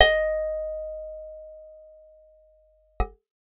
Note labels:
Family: guitar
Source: acoustic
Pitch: D#5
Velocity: 100

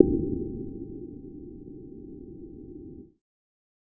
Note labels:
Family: bass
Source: synthesizer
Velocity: 100

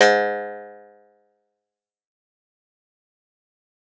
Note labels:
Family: guitar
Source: acoustic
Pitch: G#2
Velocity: 100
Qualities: bright, fast decay

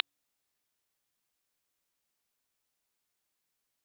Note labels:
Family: keyboard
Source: electronic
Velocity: 75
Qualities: fast decay, percussive

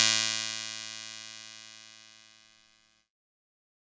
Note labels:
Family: keyboard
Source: electronic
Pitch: A2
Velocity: 25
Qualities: bright, distorted

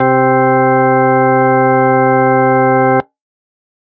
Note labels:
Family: organ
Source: electronic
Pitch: C3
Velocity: 25

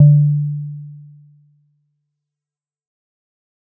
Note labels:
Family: mallet percussion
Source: acoustic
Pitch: D3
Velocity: 75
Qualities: dark, fast decay

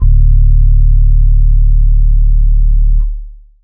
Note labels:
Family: keyboard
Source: electronic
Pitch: D1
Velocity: 25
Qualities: dark, long release

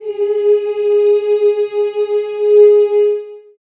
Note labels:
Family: voice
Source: acoustic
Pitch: G#4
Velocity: 50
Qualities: long release, reverb

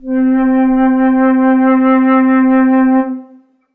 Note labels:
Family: flute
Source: acoustic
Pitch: C4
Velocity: 25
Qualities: dark, reverb

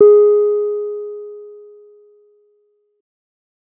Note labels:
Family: bass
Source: synthesizer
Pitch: G#4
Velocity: 25

